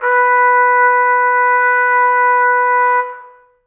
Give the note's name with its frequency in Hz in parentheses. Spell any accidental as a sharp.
B4 (493.9 Hz)